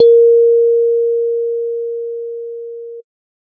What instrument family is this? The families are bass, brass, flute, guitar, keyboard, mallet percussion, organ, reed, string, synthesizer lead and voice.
keyboard